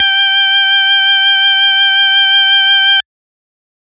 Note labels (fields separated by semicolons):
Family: organ; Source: electronic; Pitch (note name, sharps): G5; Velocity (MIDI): 75; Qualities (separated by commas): bright, distorted